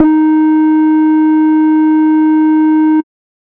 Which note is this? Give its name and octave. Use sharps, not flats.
D#4